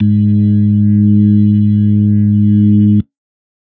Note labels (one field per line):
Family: organ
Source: electronic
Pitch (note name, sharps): G#2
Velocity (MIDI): 127